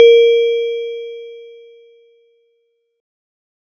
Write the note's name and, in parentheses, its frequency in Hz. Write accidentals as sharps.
A#4 (466.2 Hz)